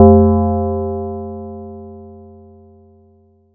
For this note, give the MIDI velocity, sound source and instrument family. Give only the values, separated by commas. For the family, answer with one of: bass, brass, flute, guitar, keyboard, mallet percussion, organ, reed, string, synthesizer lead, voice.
127, acoustic, mallet percussion